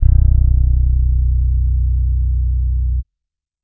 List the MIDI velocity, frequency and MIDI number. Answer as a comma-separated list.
50, 30.87 Hz, 23